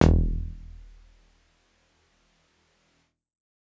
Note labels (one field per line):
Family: keyboard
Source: electronic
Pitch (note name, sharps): D#1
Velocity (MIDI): 127